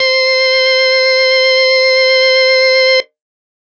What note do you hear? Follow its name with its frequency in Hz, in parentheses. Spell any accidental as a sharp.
C5 (523.3 Hz)